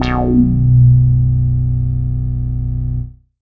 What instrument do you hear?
synthesizer bass